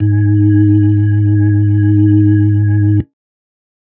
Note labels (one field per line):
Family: organ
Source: electronic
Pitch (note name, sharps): G#2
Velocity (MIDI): 100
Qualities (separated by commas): dark